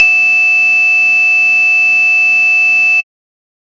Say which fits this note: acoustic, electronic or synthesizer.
synthesizer